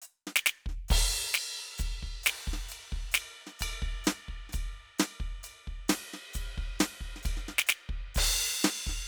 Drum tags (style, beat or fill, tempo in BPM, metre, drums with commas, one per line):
pop
beat
132 BPM
4/4
crash, ride, ride bell, hi-hat pedal, snare, kick